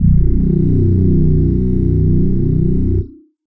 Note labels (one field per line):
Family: voice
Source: synthesizer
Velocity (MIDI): 127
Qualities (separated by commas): multiphonic